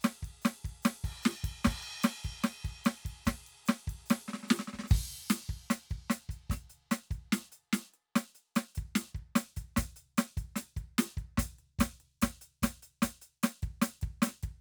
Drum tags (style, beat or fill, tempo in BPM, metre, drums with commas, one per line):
Motown
beat
148 BPM
4/4
crash, ride, closed hi-hat, open hi-hat, hi-hat pedal, snare, kick